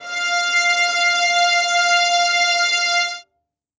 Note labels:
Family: string; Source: acoustic; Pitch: F5; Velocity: 127; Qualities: reverb

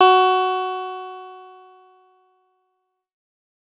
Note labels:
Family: guitar; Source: electronic; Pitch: F#4; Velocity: 75

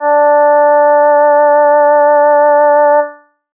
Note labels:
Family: reed; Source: synthesizer; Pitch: D4; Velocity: 127

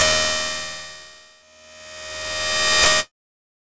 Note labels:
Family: guitar; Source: electronic; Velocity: 50; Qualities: bright, distorted

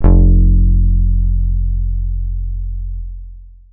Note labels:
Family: guitar; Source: electronic; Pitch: F1; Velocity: 50; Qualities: long release

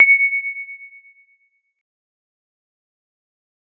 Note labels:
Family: keyboard; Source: electronic; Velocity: 75; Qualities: fast decay

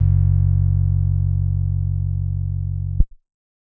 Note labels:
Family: keyboard; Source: electronic; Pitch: F#1; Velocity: 25; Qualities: dark

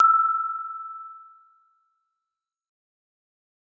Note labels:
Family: mallet percussion; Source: acoustic; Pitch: E6; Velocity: 127; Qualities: fast decay

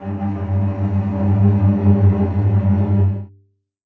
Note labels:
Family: string; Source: acoustic; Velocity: 25; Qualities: bright, non-linear envelope, reverb

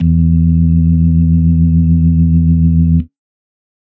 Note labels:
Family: organ; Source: electronic; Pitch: E2; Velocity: 25; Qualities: dark, reverb

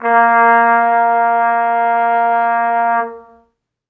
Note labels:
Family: brass; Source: acoustic; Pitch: A#3; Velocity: 25; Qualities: reverb

